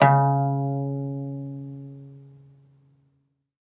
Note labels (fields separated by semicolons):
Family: guitar; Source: acoustic; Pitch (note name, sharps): C#3; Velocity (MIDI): 127; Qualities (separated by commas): reverb